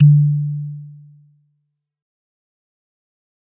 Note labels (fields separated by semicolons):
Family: mallet percussion; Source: acoustic; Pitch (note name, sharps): D3; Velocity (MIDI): 100; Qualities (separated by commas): dark, fast decay